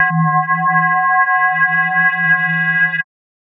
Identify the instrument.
electronic mallet percussion instrument